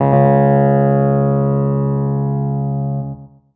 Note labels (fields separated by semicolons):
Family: keyboard; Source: electronic; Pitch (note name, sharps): C#2; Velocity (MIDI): 100; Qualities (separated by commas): distorted, tempo-synced